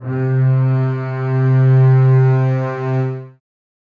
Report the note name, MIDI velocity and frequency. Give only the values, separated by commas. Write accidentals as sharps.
C3, 75, 130.8 Hz